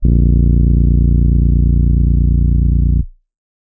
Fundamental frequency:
29.14 Hz